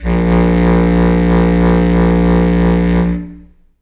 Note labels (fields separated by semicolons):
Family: reed; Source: acoustic; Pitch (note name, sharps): A#1; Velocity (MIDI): 25; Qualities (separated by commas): long release, reverb